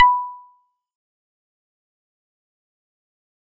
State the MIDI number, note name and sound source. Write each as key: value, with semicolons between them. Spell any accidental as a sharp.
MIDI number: 83; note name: B5; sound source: acoustic